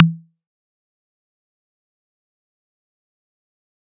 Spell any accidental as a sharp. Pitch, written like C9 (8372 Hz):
E3 (164.8 Hz)